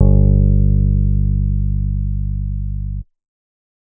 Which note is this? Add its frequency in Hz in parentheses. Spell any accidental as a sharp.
G1 (49 Hz)